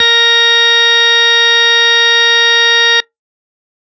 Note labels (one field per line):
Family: organ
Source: electronic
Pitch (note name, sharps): A#4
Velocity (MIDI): 127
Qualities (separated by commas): distorted